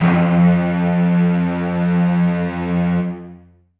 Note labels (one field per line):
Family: string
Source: acoustic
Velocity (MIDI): 127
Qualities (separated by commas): long release, reverb